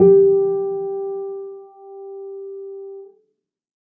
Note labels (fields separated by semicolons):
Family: keyboard; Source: acoustic; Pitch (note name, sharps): G4; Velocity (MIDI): 25; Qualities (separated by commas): dark, reverb